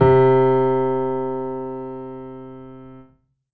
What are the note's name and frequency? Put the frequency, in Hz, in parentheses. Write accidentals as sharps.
C3 (130.8 Hz)